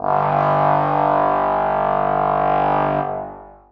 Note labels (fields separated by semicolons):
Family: brass; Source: acoustic; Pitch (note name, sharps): G1; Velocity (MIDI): 100; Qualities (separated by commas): bright, long release, reverb